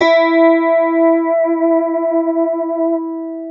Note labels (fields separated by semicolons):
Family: guitar; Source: electronic; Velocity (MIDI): 25; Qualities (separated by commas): long release, multiphonic, non-linear envelope